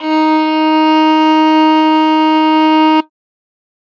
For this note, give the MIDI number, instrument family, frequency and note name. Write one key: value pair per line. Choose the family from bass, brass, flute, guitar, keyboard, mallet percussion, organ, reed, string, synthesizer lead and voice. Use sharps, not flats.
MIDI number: 63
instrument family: string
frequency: 311.1 Hz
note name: D#4